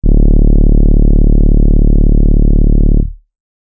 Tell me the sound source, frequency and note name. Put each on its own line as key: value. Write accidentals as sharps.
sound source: electronic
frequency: 36.71 Hz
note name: D1